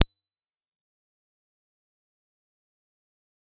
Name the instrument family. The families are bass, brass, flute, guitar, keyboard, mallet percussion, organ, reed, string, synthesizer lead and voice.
guitar